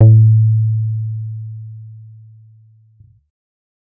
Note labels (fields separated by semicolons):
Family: bass; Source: synthesizer; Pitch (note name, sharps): A2; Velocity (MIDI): 50; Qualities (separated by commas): dark